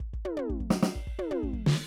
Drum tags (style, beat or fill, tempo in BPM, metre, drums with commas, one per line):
punk
fill
128 BPM
4/4
crash, ride, snare, high tom, floor tom, kick